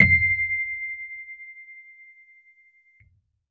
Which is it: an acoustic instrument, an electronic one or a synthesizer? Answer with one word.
electronic